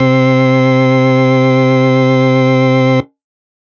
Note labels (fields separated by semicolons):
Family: organ; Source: electronic; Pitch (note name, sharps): C3; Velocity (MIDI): 50; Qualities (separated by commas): distorted